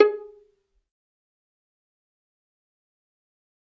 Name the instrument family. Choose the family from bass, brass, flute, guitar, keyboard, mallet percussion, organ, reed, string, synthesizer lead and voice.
string